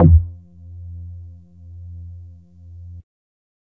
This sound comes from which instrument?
synthesizer bass